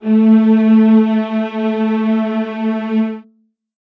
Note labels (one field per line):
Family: string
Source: acoustic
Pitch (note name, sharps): A3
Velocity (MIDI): 100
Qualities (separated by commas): reverb